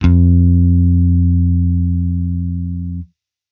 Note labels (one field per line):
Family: bass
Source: electronic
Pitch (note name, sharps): F2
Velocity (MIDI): 127